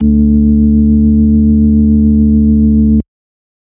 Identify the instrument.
electronic organ